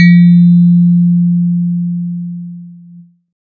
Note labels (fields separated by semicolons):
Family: synthesizer lead; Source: synthesizer; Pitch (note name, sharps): F3; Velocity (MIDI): 75